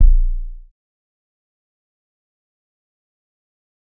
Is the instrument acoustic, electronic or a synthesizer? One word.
synthesizer